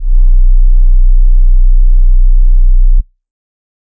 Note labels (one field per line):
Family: flute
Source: synthesizer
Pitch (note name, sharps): B0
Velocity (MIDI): 127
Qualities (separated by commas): dark